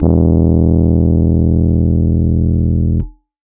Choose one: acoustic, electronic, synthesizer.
electronic